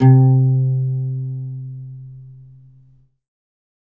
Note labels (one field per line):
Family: guitar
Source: acoustic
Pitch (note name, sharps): C3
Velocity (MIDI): 75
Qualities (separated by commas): reverb